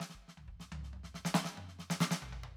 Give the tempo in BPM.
93 BPM